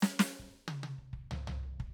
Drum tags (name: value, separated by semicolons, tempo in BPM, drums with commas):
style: Afro-Cuban bembé; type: fill; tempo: 122 BPM; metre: 4/4; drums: hi-hat pedal, snare, high tom, floor tom, kick